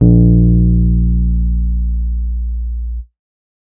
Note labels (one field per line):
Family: keyboard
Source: electronic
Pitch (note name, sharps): A#1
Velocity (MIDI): 25